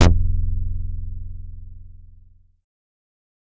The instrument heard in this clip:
synthesizer bass